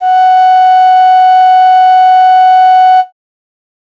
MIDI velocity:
50